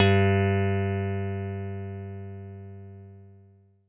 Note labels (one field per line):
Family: guitar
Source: synthesizer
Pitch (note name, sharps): G2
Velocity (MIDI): 127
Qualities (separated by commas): dark